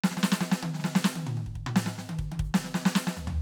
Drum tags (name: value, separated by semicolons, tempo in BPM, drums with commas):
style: hip-hop; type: fill; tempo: 70 BPM; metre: 4/4; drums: hi-hat pedal, snare, high tom, mid tom, floor tom, kick